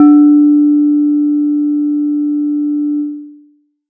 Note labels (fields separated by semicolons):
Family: mallet percussion; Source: acoustic; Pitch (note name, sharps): D4; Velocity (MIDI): 75; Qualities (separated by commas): long release